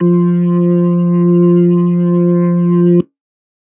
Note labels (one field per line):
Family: organ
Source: electronic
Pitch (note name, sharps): F3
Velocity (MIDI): 50